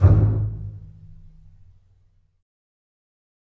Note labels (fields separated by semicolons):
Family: string; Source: acoustic; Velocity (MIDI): 25; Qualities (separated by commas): fast decay, reverb